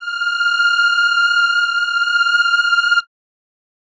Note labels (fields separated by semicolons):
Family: reed; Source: acoustic; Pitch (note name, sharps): F6; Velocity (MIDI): 50